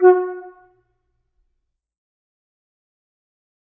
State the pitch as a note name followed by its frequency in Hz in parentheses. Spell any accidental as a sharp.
F#4 (370 Hz)